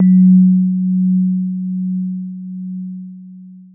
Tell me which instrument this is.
electronic keyboard